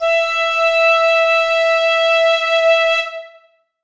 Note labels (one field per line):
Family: flute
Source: acoustic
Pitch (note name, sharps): E5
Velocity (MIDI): 127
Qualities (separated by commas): reverb